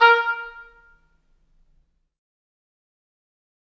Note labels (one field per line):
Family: reed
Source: acoustic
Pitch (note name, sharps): A#4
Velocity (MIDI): 127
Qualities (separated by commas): fast decay, percussive, reverb